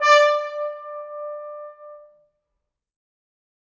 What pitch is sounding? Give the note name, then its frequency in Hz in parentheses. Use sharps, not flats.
D5 (587.3 Hz)